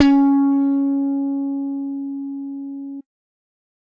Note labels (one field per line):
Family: bass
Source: electronic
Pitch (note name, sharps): C#4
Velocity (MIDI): 100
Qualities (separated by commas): bright